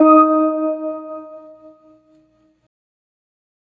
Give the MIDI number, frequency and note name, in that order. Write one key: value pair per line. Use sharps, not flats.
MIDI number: 63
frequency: 311.1 Hz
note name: D#4